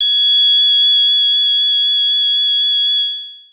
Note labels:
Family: bass; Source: synthesizer; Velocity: 25; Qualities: bright, distorted, long release

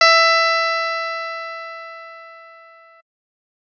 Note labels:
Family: keyboard; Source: electronic; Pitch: E5; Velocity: 127; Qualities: bright

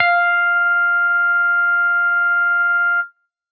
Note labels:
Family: bass; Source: synthesizer; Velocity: 75

